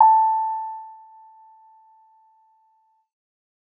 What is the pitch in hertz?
880 Hz